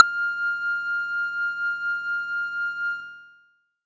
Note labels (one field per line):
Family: bass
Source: synthesizer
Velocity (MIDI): 75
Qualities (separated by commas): multiphonic